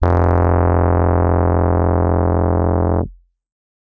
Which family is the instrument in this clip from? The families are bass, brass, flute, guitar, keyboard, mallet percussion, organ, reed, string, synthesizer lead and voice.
keyboard